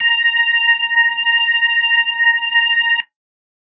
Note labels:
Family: organ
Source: electronic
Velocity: 127

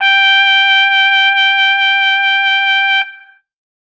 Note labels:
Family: brass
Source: acoustic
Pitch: G5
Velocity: 127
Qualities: bright, distorted

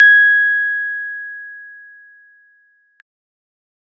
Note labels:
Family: keyboard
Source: electronic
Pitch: G#6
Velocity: 50

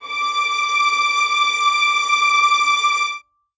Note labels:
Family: string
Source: acoustic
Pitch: D6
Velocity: 50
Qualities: reverb

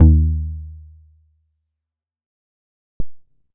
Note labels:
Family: bass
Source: synthesizer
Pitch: D#2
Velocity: 50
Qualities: dark, fast decay

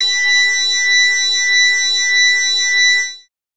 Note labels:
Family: bass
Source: synthesizer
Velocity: 50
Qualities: bright, distorted

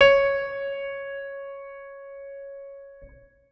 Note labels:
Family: organ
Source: electronic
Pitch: C#5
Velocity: 100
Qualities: reverb

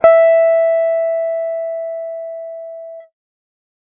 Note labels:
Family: guitar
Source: electronic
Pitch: E5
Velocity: 50

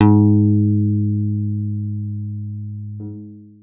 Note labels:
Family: guitar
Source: electronic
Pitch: G#2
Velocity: 100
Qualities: long release

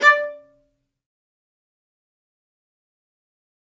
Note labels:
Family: string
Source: acoustic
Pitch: D5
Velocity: 100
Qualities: fast decay, percussive, reverb

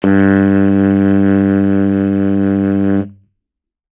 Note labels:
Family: reed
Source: acoustic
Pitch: G2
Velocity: 25

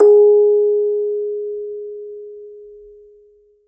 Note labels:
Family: mallet percussion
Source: acoustic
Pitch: G#4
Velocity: 100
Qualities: reverb

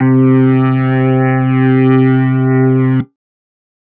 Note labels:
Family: organ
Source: electronic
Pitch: C3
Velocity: 50

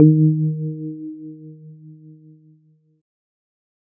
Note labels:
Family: keyboard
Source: electronic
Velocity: 50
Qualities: dark

